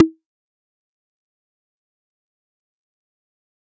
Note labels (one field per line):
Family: bass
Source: synthesizer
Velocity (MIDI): 50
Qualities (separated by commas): fast decay, percussive